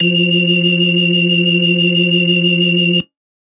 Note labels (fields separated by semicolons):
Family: organ; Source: electronic; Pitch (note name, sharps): F3; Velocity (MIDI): 127